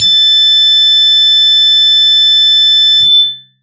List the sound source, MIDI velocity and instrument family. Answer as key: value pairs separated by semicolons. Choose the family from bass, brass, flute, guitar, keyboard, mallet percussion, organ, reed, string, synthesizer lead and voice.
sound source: electronic; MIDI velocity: 25; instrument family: guitar